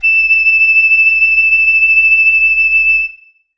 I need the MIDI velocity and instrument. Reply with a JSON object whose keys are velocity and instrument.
{"velocity": 75, "instrument": "acoustic flute"}